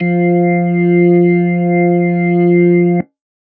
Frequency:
174.6 Hz